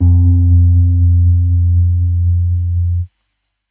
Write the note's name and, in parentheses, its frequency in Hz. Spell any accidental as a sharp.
F2 (87.31 Hz)